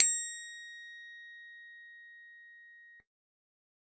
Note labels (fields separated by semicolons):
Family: keyboard; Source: electronic; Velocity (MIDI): 100; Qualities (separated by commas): percussive